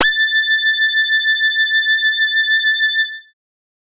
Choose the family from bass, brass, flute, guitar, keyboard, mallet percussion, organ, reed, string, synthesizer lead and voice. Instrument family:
bass